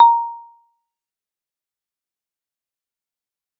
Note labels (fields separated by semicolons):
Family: mallet percussion; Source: acoustic; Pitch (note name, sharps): A#5; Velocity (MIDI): 50; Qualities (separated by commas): fast decay, percussive